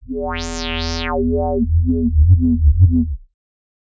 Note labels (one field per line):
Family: bass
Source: synthesizer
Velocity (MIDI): 75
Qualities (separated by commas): distorted, non-linear envelope